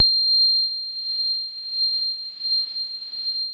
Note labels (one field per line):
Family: keyboard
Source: electronic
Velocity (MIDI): 100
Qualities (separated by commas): bright, long release